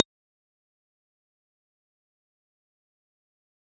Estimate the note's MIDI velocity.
25